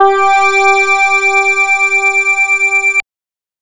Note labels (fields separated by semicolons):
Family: bass; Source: synthesizer; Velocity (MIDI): 100; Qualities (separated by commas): distorted, multiphonic